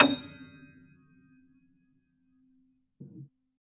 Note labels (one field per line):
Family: keyboard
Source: acoustic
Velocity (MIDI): 25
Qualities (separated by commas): percussive, reverb